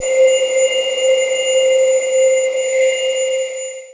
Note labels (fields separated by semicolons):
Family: mallet percussion; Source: electronic; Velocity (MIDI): 50; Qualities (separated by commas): bright, long release, non-linear envelope